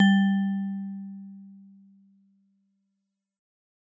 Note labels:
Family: mallet percussion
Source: acoustic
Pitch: G3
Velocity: 127

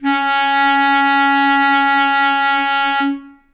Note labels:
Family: reed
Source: acoustic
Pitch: C#4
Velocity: 100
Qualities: reverb

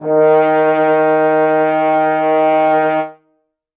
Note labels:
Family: brass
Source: acoustic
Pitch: D#3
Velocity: 127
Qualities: reverb

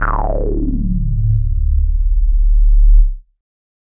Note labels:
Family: bass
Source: synthesizer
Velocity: 50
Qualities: bright, distorted, non-linear envelope

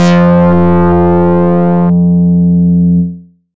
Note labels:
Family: bass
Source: synthesizer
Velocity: 100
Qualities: bright, distorted

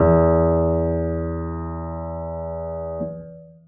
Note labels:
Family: keyboard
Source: acoustic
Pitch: E2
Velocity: 25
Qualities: long release

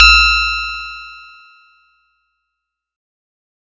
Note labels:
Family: mallet percussion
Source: acoustic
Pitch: A#1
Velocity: 127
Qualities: bright, fast decay

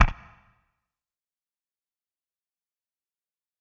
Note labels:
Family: guitar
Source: electronic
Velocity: 25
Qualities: distorted, fast decay, percussive

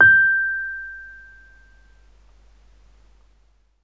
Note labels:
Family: keyboard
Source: electronic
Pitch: G6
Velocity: 50

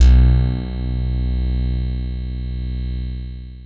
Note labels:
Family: guitar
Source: synthesizer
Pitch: B1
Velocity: 100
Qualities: long release

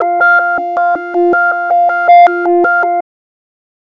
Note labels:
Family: bass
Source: synthesizer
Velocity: 75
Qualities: tempo-synced

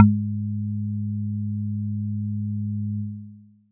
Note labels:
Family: mallet percussion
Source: acoustic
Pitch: G#2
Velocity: 50

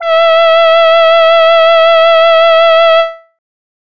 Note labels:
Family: voice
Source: synthesizer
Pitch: E5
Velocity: 50

